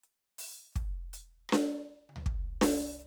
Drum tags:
reggae
fill
78 BPM
4/4
closed hi-hat, open hi-hat, hi-hat pedal, snare, cross-stick, high tom, floor tom, kick

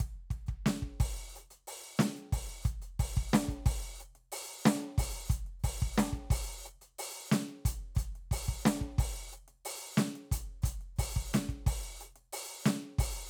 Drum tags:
hip-hop
beat
90 BPM
4/4
closed hi-hat, open hi-hat, hi-hat pedal, snare, kick

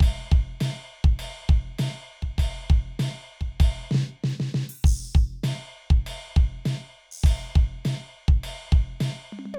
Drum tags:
rock
beat
100 BPM
4/4
crash, ride, ride bell, open hi-hat, hi-hat pedal, percussion, snare, high tom, mid tom, kick

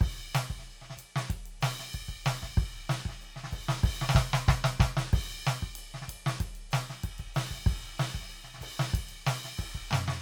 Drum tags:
Afrobeat
beat
94 BPM
4/4
crash, hi-hat pedal, snare, mid tom, kick

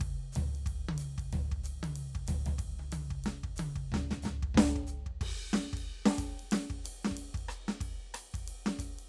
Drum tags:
swing
beat
185 BPM
4/4
crash, ride, hi-hat pedal, snare, cross-stick, high tom, floor tom, kick

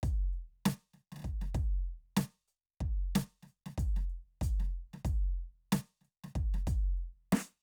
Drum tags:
hip-hop
beat
94 BPM
4/4
crash, closed hi-hat, snare, kick

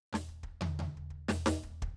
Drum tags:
Afro-Cuban bembé
fill
122 BPM
4/4
snare, high tom, floor tom, kick

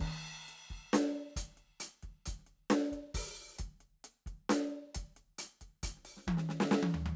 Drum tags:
hip-hop
beat
67 BPM
4/4
crash, closed hi-hat, open hi-hat, hi-hat pedal, snare, high tom, floor tom, kick

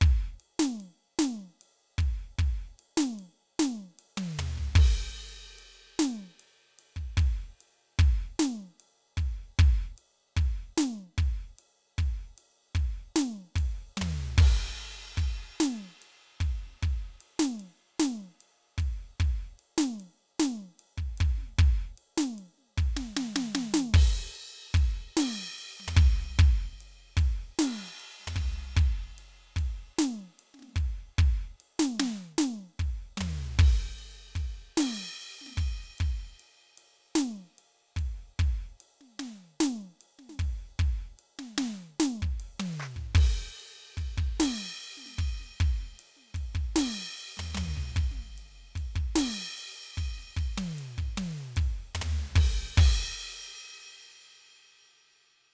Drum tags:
rock
beat
50 BPM
4/4
crash, ride, hi-hat pedal, percussion, snare, high tom, floor tom, kick

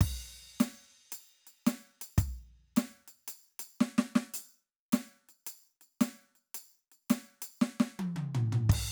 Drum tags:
rock
beat
110 BPM
4/4
crash, ride, percussion, snare, high tom, mid tom, floor tom, kick

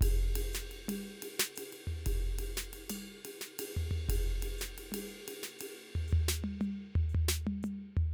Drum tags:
Latin
beat
118 BPM
4/4
ride, ride bell, hi-hat pedal, snare, mid tom, floor tom, kick

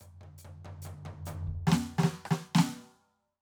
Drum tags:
half-time rock
fill
140 BPM
4/4
hi-hat pedal, snare, cross-stick, high tom, floor tom, kick

